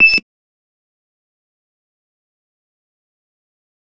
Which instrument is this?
synthesizer bass